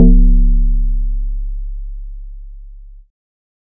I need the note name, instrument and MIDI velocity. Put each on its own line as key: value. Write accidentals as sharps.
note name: C#1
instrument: synthesizer bass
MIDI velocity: 50